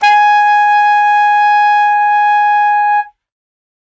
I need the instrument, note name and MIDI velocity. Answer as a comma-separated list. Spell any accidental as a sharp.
acoustic reed instrument, G#5, 25